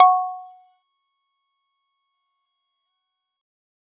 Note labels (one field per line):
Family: mallet percussion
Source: acoustic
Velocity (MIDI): 127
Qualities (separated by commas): multiphonic, percussive